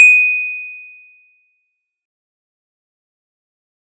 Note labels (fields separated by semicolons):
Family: mallet percussion; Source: acoustic; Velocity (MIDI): 75; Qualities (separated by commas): bright, fast decay